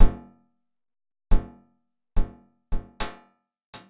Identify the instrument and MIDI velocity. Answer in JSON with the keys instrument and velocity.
{"instrument": "acoustic guitar", "velocity": 75}